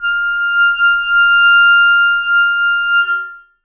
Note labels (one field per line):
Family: reed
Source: acoustic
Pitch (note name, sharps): F6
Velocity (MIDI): 100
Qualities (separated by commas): reverb